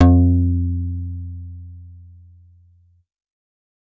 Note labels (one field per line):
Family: bass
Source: synthesizer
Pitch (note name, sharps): F2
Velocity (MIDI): 127